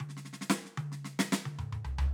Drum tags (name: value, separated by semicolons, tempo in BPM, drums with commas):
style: funk; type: fill; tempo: 112 BPM; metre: 4/4; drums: snare, high tom, mid tom, floor tom